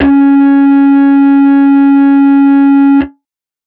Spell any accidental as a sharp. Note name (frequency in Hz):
C#4 (277.2 Hz)